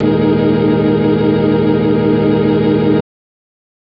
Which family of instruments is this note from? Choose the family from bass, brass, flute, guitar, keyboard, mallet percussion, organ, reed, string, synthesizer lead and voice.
organ